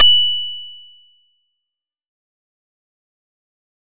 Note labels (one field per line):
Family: guitar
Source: synthesizer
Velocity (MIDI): 127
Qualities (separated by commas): bright, fast decay